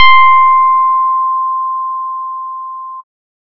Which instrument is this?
synthesizer bass